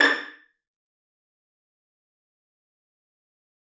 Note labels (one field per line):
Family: string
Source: acoustic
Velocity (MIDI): 100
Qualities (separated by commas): fast decay, percussive, reverb